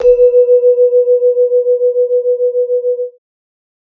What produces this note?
acoustic mallet percussion instrument